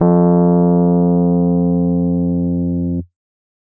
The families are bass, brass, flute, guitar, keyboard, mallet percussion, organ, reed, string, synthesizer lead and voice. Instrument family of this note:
keyboard